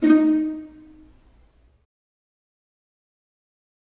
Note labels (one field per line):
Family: string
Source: acoustic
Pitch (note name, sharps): D#4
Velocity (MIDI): 50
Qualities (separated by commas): dark, fast decay, reverb